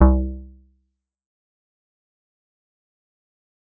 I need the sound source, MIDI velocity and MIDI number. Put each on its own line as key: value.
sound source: synthesizer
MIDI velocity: 100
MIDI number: 36